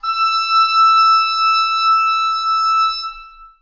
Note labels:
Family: reed; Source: acoustic; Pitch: E6; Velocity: 127; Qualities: long release, reverb

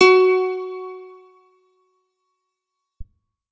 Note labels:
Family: guitar; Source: electronic; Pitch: F#4; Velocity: 100; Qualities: bright, reverb

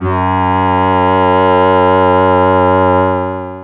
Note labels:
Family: voice; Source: synthesizer; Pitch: F#2; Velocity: 127; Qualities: distorted, long release

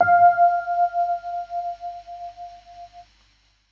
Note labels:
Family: keyboard; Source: electronic; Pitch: F5; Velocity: 25

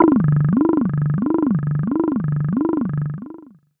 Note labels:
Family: voice; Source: synthesizer; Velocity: 127; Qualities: long release, non-linear envelope, tempo-synced

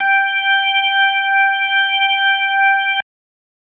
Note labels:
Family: organ; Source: electronic; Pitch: G5; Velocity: 100

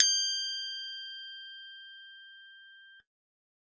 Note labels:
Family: keyboard; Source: electronic; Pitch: G6; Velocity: 127

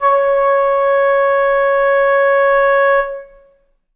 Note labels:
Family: flute; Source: acoustic; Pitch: C#5; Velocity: 50; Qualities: reverb

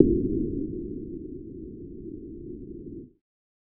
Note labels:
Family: bass; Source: synthesizer; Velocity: 127

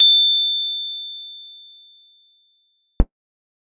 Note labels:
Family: keyboard; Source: electronic; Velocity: 25; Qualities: bright

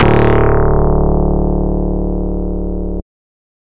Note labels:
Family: bass; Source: synthesizer; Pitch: D1; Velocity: 127; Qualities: bright, distorted

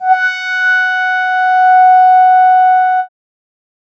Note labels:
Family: keyboard; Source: synthesizer; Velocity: 127; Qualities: bright

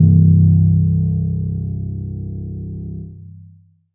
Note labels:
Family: keyboard; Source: acoustic; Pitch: C1; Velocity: 25; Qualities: dark, long release, reverb

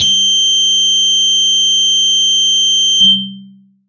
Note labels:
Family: guitar; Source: electronic; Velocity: 127; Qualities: bright, distorted, long release

